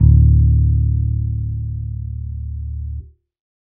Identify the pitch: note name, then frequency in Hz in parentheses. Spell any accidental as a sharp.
D1 (36.71 Hz)